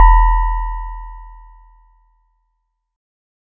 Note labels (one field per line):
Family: mallet percussion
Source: acoustic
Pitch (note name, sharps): E1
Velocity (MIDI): 50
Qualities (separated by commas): bright